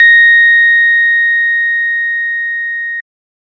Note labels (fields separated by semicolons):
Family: organ; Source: electronic; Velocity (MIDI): 75